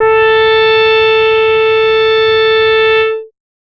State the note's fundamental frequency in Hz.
440 Hz